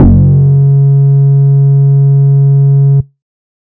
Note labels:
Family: bass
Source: synthesizer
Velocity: 50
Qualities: distorted

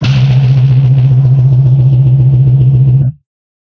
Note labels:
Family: guitar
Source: electronic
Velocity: 100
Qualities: bright, distorted

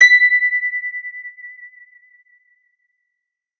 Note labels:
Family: guitar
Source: electronic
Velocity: 75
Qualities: multiphonic, non-linear envelope

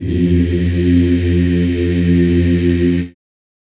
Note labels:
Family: voice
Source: acoustic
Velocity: 50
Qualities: reverb

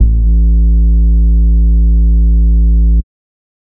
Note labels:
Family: bass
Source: synthesizer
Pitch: A1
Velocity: 75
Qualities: dark, distorted, tempo-synced

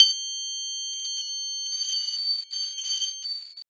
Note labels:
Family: mallet percussion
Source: acoustic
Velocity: 25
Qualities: bright, long release, multiphonic

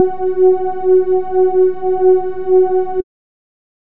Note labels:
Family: bass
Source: synthesizer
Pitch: F#4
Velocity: 100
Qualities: dark

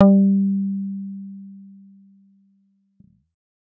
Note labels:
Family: bass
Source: synthesizer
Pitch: G3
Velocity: 100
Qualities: dark

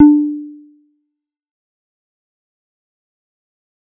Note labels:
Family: bass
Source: synthesizer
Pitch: D4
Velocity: 127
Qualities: dark, fast decay, percussive

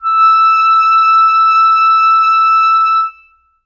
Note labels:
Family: reed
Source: acoustic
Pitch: E6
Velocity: 100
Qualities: reverb

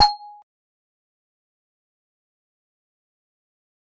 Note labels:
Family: mallet percussion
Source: acoustic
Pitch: G#5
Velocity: 25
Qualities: fast decay, percussive

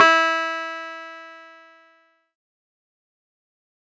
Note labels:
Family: keyboard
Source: electronic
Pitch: E4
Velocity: 75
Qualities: distorted, fast decay

